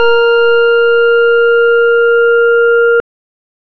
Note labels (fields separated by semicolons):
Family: organ; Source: electronic; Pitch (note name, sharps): A#4; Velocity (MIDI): 50